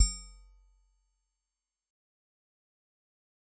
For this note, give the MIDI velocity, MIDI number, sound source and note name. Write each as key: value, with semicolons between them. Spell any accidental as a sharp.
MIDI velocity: 75; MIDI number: 30; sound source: acoustic; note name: F#1